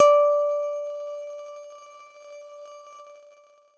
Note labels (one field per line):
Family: guitar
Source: electronic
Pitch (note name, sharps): D5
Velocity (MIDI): 100